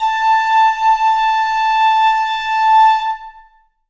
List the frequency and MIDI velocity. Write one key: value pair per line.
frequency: 880 Hz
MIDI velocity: 50